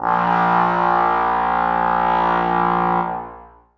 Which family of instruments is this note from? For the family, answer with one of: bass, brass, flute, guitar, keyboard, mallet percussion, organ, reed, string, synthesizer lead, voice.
brass